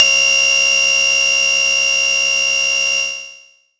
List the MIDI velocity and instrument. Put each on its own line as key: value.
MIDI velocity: 50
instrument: synthesizer bass